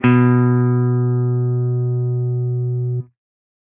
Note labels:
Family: guitar; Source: electronic; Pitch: B2; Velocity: 75; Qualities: distorted

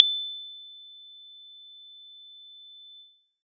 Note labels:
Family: guitar; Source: synthesizer; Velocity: 50

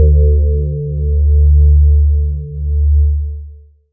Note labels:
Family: voice; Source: synthesizer; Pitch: D2; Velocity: 100; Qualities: dark, long release

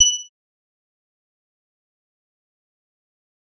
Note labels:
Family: bass; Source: synthesizer; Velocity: 127; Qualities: bright, distorted, fast decay, percussive

